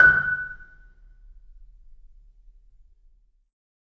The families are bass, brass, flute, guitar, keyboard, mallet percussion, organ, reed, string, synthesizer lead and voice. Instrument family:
mallet percussion